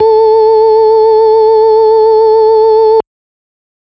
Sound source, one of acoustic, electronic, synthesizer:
electronic